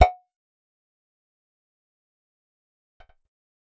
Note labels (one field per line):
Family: bass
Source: synthesizer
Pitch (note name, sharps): F#5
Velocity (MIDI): 100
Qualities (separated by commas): fast decay, percussive